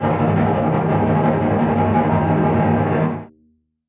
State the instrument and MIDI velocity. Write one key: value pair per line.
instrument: acoustic string instrument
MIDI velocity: 100